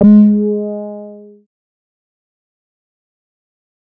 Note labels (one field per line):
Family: bass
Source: synthesizer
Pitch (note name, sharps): G#3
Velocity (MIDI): 25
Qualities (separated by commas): distorted, fast decay